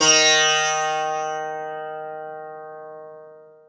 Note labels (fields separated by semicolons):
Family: guitar; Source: acoustic; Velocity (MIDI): 25; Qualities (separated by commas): bright, long release, multiphonic, reverb